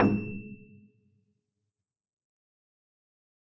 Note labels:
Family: keyboard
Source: acoustic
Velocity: 25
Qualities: percussive, reverb

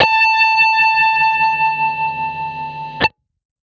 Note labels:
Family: guitar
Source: electronic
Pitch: A5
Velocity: 25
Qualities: distorted

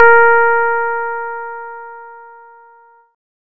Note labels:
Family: bass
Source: synthesizer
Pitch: A#4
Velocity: 127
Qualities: bright

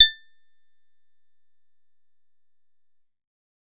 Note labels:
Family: bass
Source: synthesizer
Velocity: 75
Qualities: percussive

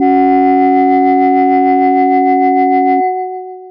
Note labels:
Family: mallet percussion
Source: electronic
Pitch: F#2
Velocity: 100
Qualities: long release

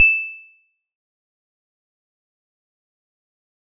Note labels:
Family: mallet percussion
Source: acoustic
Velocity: 75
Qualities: bright, fast decay, percussive

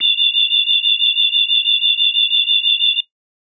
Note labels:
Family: organ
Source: electronic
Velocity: 127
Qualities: bright

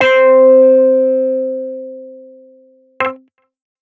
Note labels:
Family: guitar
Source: electronic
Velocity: 100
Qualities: distorted

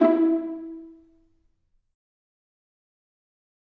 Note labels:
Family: string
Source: acoustic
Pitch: E4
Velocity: 100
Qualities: dark, fast decay, reverb

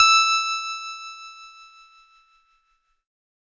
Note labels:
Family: keyboard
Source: electronic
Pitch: E6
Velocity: 50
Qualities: bright, distorted

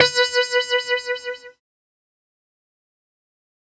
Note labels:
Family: keyboard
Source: synthesizer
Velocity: 75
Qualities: distorted, fast decay

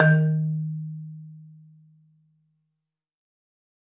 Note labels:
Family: mallet percussion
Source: acoustic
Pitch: D#3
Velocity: 100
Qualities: dark, reverb

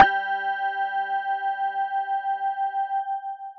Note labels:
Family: mallet percussion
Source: electronic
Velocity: 100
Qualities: long release

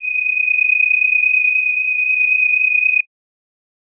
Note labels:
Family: reed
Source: acoustic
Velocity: 127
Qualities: bright

